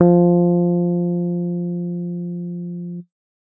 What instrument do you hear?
electronic keyboard